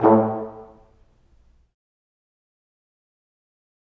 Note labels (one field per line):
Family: brass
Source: acoustic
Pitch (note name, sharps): A2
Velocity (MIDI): 25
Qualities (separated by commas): dark, fast decay, percussive, reverb